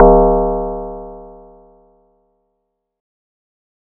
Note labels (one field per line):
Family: mallet percussion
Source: acoustic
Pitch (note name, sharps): D1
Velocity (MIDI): 75